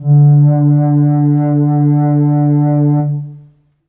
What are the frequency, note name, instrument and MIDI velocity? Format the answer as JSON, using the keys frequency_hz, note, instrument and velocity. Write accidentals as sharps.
{"frequency_hz": 146.8, "note": "D3", "instrument": "acoustic flute", "velocity": 25}